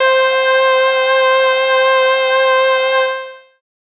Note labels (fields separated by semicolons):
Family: voice; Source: synthesizer; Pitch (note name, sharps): C5; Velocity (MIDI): 50